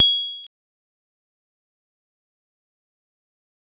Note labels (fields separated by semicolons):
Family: guitar; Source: synthesizer; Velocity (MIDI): 25; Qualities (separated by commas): dark, fast decay, percussive